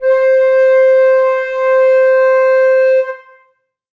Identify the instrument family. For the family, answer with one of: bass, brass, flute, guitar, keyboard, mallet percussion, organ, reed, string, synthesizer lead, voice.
flute